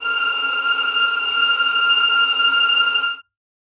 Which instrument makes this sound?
acoustic string instrument